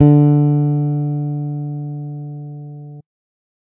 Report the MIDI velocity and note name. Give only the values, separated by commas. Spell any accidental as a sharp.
75, D3